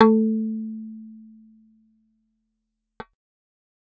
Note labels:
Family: bass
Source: synthesizer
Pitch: A3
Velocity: 100

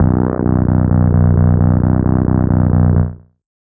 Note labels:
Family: bass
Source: synthesizer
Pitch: B0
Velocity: 25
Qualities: distorted, tempo-synced

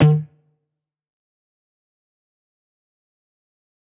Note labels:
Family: guitar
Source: electronic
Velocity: 25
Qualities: fast decay, percussive

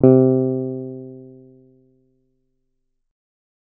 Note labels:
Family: guitar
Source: acoustic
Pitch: C3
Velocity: 25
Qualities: dark

